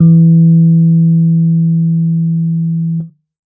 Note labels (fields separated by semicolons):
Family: keyboard; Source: electronic; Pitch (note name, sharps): E3; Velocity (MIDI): 50; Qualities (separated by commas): dark